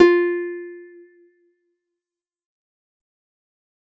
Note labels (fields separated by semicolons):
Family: guitar; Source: acoustic; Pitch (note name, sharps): F4; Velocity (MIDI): 25; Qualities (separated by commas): fast decay